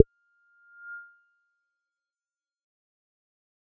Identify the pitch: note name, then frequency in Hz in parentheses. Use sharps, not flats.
F6 (1397 Hz)